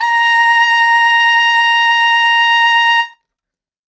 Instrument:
acoustic reed instrument